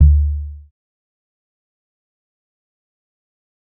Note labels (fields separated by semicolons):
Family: bass; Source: synthesizer; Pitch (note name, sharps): D2; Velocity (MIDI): 127; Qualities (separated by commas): dark, fast decay, percussive